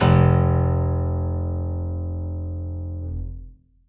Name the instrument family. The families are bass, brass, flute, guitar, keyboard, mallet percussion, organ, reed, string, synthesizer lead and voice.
keyboard